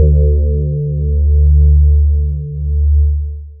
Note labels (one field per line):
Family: voice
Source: synthesizer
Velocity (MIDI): 127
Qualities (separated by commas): dark, long release